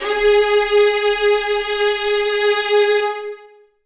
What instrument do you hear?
acoustic string instrument